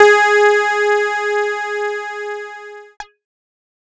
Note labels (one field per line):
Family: keyboard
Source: electronic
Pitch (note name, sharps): G#4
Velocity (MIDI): 127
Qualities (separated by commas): bright, distorted